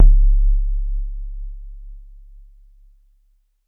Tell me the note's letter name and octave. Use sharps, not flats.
C#1